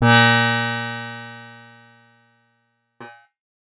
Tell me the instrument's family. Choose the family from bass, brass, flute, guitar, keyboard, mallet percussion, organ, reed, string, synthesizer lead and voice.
guitar